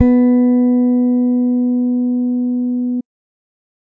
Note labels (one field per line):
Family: bass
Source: electronic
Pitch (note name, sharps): B3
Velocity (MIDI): 50